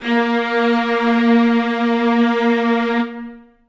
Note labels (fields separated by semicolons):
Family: string; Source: acoustic; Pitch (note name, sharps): A#3; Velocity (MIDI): 127; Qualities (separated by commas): reverb